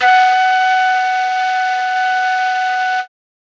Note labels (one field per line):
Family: flute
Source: acoustic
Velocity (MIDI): 50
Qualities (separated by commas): bright